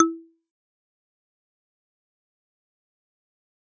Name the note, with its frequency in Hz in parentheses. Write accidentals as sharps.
E4 (329.6 Hz)